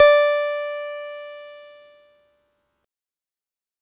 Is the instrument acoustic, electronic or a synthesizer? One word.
electronic